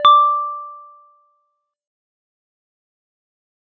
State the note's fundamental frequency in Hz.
1175 Hz